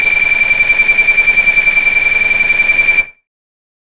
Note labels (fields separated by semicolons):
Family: bass; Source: synthesizer; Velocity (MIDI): 127; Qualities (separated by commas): distorted